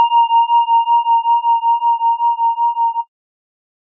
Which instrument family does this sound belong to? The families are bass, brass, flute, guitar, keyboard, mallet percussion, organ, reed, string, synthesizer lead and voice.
organ